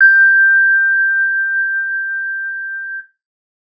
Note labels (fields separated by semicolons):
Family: guitar; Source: electronic; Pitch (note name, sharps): G6; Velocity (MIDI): 75; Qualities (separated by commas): reverb